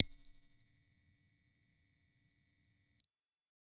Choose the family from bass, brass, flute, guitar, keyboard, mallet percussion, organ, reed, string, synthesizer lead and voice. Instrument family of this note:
bass